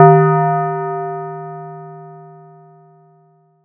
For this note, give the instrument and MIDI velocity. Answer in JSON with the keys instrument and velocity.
{"instrument": "acoustic mallet percussion instrument", "velocity": 50}